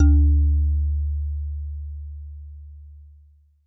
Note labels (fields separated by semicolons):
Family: mallet percussion; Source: acoustic; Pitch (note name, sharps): D2; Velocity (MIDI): 25